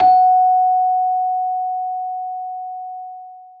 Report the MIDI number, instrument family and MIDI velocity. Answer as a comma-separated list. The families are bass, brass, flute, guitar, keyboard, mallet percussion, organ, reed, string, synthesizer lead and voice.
78, mallet percussion, 127